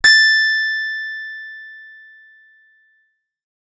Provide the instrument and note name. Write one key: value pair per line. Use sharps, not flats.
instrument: acoustic guitar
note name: A6